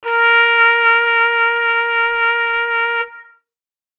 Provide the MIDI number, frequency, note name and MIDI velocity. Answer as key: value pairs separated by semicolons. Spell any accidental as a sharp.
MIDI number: 70; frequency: 466.2 Hz; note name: A#4; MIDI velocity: 25